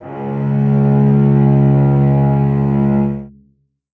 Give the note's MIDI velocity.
50